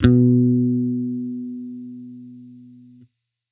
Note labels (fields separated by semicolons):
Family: bass; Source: electronic; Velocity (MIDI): 75